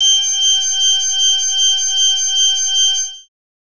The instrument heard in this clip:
synthesizer bass